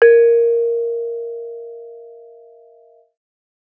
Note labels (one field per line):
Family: mallet percussion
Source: acoustic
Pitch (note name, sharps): A#4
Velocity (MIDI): 75